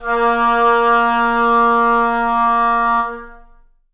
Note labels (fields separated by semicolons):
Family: reed; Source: acoustic; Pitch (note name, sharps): A#3; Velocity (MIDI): 50; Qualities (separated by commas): long release, reverb